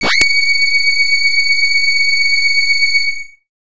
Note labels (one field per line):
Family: bass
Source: synthesizer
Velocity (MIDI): 127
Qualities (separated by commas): bright, distorted